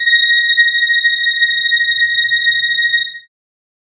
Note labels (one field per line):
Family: keyboard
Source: synthesizer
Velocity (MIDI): 75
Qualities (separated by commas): bright